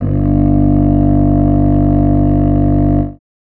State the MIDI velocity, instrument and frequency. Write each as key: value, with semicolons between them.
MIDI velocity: 25; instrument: acoustic reed instrument; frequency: 49 Hz